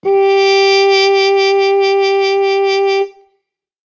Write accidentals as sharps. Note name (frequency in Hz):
G4 (392 Hz)